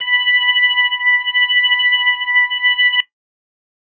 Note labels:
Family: organ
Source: electronic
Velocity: 127

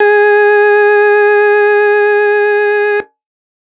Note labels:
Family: organ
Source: electronic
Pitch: G#4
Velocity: 127

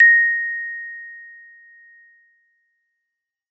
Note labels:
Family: mallet percussion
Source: acoustic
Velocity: 100

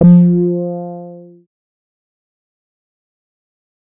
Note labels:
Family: bass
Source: synthesizer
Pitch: F3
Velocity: 25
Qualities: distorted, fast decay

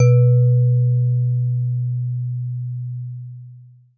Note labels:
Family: mallet percussion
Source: acoustic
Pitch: B2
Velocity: 127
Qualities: long release

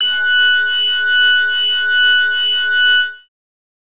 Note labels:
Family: bass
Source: synthesizer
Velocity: 75

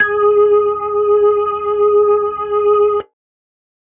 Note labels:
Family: organ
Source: electronic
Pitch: G#4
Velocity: 127

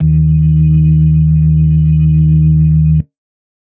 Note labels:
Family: organ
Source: electronic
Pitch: D#2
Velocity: 25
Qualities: dark

